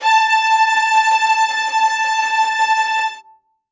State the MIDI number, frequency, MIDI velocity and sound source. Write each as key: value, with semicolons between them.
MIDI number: 81; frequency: 880 Hz; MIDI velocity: 127; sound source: acoustic